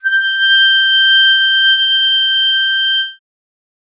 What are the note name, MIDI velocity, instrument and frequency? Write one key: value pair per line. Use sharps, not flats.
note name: G6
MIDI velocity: 25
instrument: acoustic reed instrument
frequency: 1568 Hz